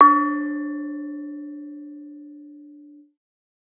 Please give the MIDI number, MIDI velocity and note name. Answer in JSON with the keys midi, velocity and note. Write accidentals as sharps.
{"midi": 62, "velocity": 127, "note": "D4"}